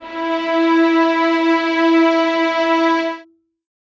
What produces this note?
acoustic string instrument